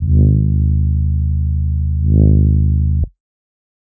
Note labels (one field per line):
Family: bass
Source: synthesizer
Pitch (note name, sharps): G#0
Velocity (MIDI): 127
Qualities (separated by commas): dark